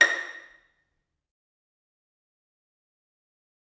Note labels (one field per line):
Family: string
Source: acoustic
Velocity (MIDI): 127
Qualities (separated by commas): fast decay, percussive, reverb